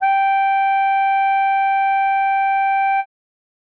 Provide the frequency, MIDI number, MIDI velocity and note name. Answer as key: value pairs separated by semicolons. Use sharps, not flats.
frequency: 784 Hz; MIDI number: 79; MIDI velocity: 127; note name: G5